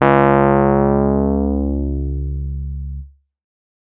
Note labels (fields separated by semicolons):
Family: keyboard; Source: electronic; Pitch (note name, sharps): C#2; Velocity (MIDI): 75; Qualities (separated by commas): distorted